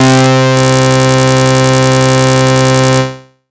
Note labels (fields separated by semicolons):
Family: bass; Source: synthesizer; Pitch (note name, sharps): C3; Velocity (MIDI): 127; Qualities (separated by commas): bright, distorted